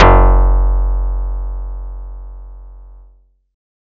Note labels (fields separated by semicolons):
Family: guitar; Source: acoustic; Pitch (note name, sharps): F#1; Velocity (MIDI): 75